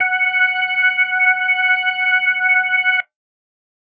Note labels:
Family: organ; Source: electronic; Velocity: 127

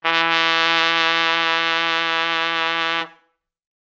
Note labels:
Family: brass; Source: acoustic; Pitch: E3; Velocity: 127

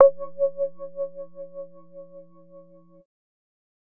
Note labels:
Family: bass; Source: synthesizer; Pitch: C#5; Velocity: 50; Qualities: dark, distorted

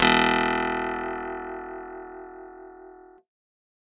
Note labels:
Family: guitar; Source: acoustic; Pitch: E1; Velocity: 75; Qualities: bright

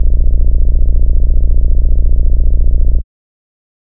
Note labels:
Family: bass; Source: synthesizer; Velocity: 127; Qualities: dark, distorted

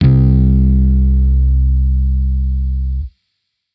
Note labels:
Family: bass; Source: electronic; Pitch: C2; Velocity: 25; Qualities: distorted

